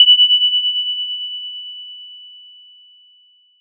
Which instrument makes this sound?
acoustic mallet percussion instrument